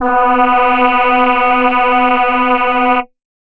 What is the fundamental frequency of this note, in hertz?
246.9 Hz